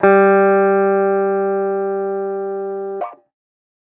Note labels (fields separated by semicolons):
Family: guitar; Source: electronic; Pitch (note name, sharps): G3; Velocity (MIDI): 25; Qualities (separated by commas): distorted